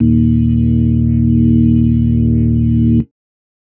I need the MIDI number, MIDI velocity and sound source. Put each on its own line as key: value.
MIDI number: 27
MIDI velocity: 127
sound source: electronic